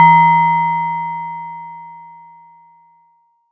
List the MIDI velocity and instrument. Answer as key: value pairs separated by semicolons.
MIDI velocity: 50; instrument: acoustic mallet percussion instrument